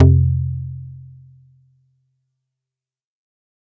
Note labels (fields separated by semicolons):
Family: mallet percussion; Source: acoustic; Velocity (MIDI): 127; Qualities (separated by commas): fast decay, multiphonic